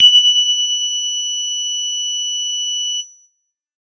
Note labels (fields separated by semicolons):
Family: bass; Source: synthesizer; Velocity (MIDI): 100; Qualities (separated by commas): bright